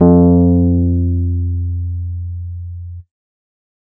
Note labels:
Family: keyboard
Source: electronic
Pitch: F2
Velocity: 50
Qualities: distorted

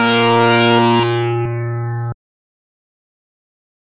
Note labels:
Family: bass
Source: synthesizer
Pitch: A#2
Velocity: 100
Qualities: bright, distorted

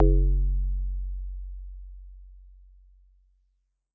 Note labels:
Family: guitar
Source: synthesizer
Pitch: F#1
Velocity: 75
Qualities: dark

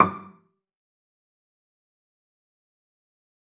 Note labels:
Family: string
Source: acoustic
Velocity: 75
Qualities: fast decay, percussive, reverb

